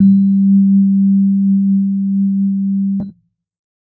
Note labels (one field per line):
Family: keyboard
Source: electronic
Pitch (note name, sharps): G3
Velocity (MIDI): 25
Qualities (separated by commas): dark